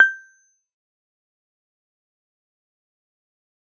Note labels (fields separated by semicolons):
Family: mallet percussion; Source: electronic; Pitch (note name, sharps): G6; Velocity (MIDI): 100; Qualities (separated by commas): fast decay, percussive